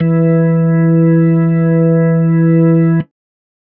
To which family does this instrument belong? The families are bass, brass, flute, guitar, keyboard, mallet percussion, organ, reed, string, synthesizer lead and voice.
organ